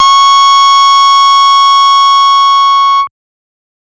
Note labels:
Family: bass; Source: synthesizer; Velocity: 50; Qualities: bright, distorted, multiphonic

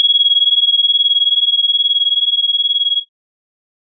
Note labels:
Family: organ; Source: electronic; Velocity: 25; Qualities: bright

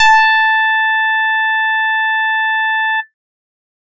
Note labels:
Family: bass; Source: synthesizer; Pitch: A5; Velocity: 75

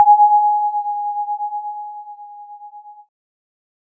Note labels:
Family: keyboard; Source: electronic; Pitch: G#5; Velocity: 75; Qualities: multiphonic

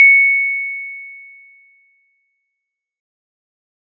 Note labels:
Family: mallet percussion; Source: acoustic; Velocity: 127; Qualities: bright, fast decay

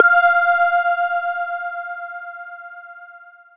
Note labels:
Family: mallet percussion; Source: electronic; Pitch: F5; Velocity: 25; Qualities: bright, distorted, non-linear envelope

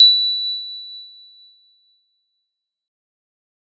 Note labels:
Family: mallet percussion; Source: acoustic; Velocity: 100; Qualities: bright, fast decay

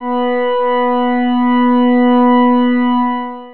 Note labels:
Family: organ; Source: electronic; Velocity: 25; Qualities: distorted, long release

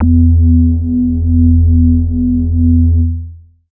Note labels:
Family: bass; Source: synthesizer; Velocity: 50; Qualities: distorted, long release, multiphonic

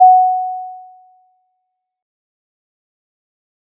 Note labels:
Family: mallet percussion; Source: acoustic; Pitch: F#5; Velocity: 25; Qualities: fast decay

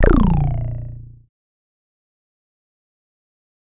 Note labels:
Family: bass; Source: synthesizer; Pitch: A#0; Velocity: 75; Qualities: distorted, fast decay

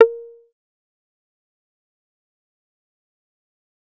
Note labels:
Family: bass; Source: synthesizer; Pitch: A#4; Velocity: 100; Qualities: fast decay, percussive

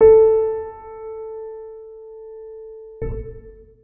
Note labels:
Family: organ; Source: electronic; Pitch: A4; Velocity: 25; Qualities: long release, reverb

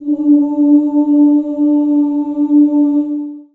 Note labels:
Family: voice; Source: acoustic; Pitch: D4; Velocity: 100; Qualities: dark, long release, reverb

